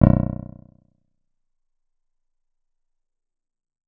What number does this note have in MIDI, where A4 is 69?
23